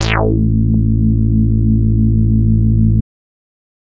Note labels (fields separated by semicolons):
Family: bass; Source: synthesizer; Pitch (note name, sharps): A1; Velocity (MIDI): 50; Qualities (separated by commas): distorted